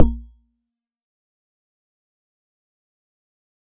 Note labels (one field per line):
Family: mallet percussion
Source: electronic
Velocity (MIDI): 25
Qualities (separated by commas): fast decay, percussive